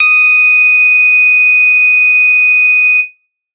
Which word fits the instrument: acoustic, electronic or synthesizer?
synthesizer